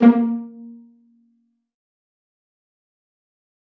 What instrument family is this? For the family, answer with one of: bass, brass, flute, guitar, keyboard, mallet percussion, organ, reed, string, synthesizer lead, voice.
string